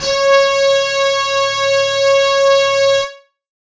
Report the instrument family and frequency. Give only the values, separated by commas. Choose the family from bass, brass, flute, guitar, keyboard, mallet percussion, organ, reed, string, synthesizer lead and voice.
guitar, 554.4 Hz